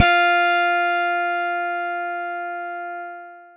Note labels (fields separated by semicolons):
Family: keyboard; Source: electronic; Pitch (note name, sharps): F4; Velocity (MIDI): 50; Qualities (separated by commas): bright, long release